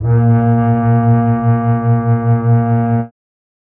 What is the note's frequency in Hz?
116.5 Hz